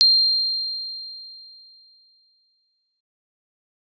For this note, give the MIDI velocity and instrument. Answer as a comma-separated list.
100, electronic keyboard